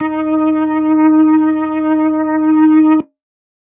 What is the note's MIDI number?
63